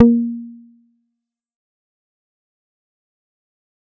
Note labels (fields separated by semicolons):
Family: bass; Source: synthesizer; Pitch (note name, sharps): A#3; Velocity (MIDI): 127; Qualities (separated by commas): dark, distorted, fast decay, percussive